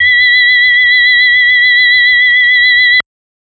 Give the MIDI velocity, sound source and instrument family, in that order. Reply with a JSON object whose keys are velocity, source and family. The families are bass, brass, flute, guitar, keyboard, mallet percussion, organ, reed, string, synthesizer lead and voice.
{"velocity": 50, "source": "electronic", "family": "organ"}